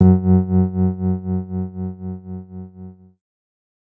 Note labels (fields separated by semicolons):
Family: keyboard; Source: electronic; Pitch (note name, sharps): F#2; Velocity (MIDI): 25; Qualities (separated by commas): dark